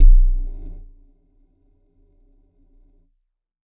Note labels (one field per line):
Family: mallet percussion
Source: electronic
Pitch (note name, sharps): B0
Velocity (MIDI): 75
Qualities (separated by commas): dark, non-linear envelope